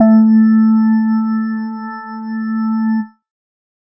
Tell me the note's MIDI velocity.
127